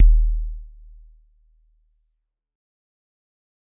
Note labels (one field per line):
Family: mallet percussion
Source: acoustic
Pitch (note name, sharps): D#1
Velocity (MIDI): 100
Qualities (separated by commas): dark, fast decay